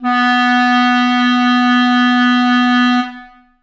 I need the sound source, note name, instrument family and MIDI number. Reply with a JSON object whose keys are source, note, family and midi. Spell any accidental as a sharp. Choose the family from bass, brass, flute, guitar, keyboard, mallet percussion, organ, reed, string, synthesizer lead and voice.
{"source": "acoustic", "note": "B3", "family": "reed", "midi": 59}